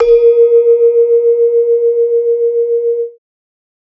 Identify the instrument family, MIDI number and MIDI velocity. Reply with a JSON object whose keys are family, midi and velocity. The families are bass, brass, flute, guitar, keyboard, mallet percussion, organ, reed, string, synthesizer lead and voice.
{"family": "mallet percussion", "midi": 70, "velocity": 127}